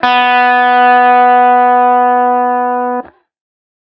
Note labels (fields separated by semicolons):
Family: guitar; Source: electronic; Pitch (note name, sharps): B3; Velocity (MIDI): 100; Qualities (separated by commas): distorted